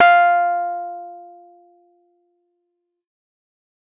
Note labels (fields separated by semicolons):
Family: keyboard; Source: electronic; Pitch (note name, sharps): F5; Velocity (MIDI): 127